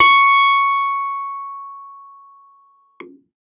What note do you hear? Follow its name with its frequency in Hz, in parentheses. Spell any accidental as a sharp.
C#6 (1109 Hz)